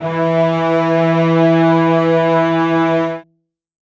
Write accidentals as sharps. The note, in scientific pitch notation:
E3